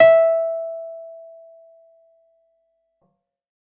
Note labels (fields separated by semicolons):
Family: keyboard; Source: electronic; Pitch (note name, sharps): E5; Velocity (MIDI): 127